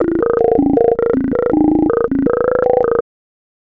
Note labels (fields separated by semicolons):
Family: bass; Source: synthesizer; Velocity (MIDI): 75; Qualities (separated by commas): tempo-synced